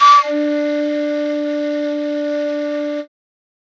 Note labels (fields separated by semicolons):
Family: flute; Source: acoustic; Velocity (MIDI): 127